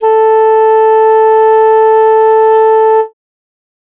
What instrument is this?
acoustic reed instrument